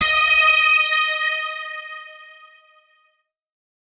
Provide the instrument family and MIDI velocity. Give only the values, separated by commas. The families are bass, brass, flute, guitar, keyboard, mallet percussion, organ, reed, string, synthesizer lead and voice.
guitar, 75